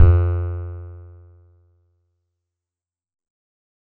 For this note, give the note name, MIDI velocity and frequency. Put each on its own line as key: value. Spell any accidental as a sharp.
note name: F2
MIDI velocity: 75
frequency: 87.31 Hz